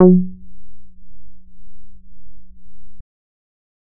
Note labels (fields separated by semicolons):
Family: bass; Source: synthesizer; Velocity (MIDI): 75